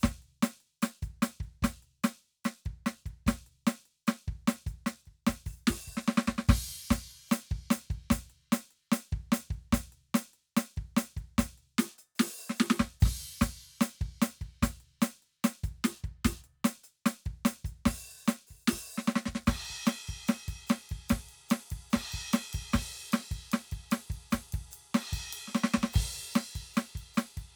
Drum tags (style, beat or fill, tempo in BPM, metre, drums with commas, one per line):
Motown
beat
148 BPM
4/4
crash, ride, closed hi-hat, open hi-hat, hi-hat pedal, snare, kick